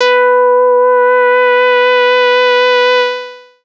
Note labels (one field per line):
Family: bass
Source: synthesizer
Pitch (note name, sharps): B4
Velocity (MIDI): 127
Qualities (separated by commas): distorted, long release